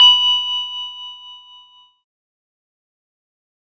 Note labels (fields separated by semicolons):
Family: keyboard; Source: electronic; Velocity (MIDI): 100; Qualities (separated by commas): fast decay, reverb